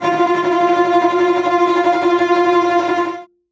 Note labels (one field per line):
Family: string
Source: acoustic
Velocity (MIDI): 100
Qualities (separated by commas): bright, non-linear envelope, reverb